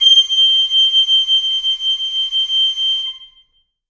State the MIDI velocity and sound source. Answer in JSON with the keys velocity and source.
{"velocity": 100, "source": "acoustic"}